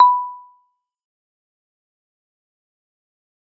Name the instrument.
acoustic mallet percussion instrument